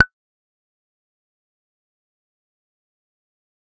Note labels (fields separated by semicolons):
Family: bass; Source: synthesizer; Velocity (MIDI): 75; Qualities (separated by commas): fast decay, percussive